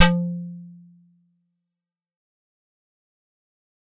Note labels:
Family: keyboard; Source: acoustic; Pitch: F3; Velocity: 100; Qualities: fast decay, percussive

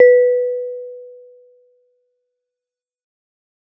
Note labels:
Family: mallet percussion; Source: acoustic; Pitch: B4; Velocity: 127; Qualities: dark, fast decay

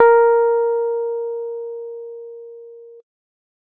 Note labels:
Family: keyboard; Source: electronic; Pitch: A#4; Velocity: 100; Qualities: dark

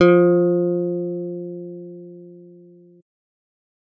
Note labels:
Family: bass; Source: synthesizer; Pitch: F3; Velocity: 127; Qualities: distorted

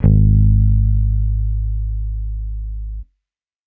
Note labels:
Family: bass; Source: electronic; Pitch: G#1; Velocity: 25

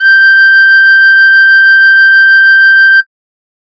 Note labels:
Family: flute; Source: synthesizer; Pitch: G6; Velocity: 100

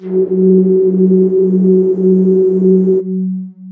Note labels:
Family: voice; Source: synthesizer; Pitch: F#3; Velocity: 25; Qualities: distorted, long release

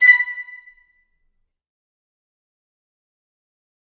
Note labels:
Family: reed; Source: acoustic; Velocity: 25; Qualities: fast decay, percussive, reverb

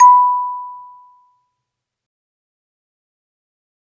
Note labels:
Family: mallet percussion; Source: acoustic; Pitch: B5; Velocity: 75; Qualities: fast decay, reverb

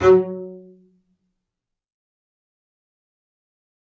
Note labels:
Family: string; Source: acoustic; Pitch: F#3; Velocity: 127; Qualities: fast decay, percussive, reverb

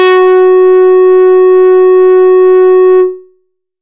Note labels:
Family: bass; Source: synthesizer; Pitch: F#4; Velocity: 127; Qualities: distorted, tempo-synced

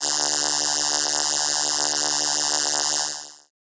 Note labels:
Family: keyboard; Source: synthesizer; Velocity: 127; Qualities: bright

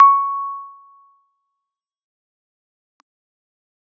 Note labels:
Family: keyboard; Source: electronic; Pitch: C#6; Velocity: 25; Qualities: fast decay

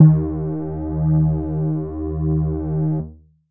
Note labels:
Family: keyboard; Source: electronic; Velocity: 100; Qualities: distorted

